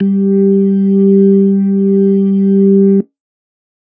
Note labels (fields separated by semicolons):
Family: organ; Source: electronic; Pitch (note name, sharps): G3; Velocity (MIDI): 75; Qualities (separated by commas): dark